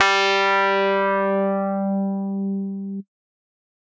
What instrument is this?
electronic keyboard